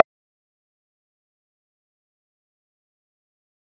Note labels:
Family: mallet percussion; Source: electronic; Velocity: 75; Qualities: fast decay, percussive

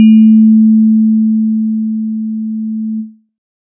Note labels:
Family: synthesizer lead; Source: synthesizer; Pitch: A3; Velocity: 25

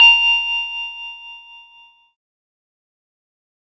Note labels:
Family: keyboard; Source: electronic; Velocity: 127; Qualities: fast decay, reverb

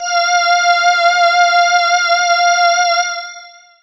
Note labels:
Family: voice; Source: synthesizer; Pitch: F5; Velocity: 50; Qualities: bright, distorted, long release

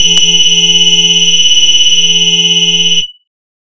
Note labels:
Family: bass; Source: synthesizer; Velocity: 127; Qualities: bright, distorted

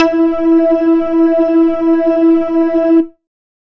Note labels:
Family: bass; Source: synthesizer; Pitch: E4; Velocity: 127

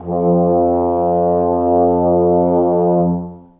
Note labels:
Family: brass; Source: acoustic; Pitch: F2; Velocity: 50; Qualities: dark, long release, reverb

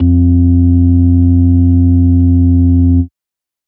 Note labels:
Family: organ; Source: electronic; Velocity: 127; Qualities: dark

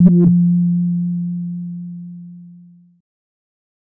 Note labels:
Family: bass; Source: synthesizer; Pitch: F3; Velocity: 50; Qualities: distorted

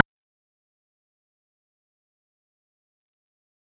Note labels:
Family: bass; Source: synthesizer; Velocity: 50; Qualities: fast decay, percussive

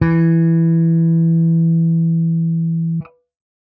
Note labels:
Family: bass; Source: electronic; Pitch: E3; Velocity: 127

